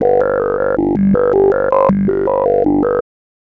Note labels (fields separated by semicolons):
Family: bass; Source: synthesizer; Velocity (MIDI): 127; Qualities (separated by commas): tempo-synced